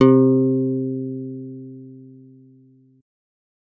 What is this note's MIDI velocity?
127